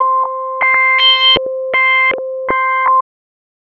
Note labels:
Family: bass; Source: synthesizer; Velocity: 100; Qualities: tempo-synced

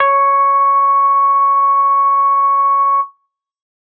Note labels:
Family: bass; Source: synthesizer; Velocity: 25

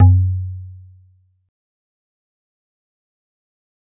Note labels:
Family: mallet percussion; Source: acoustic; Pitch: F#2; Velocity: 50; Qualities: fast decay

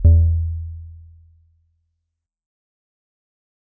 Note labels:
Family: mallet percussion; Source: acoustic; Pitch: E2; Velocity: 25; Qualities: dark, fast decay, multiphonic

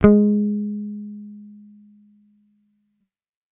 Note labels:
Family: bass; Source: electronic; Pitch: G#3; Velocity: 75

